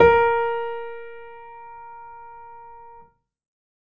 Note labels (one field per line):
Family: keyboard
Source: acoustic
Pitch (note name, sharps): A#4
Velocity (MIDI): 75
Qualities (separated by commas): reverb